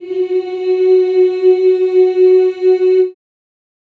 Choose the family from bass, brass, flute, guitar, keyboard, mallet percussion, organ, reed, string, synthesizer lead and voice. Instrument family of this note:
voice